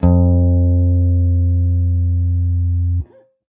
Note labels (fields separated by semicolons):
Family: guitar; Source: electronic; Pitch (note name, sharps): F2; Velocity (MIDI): 75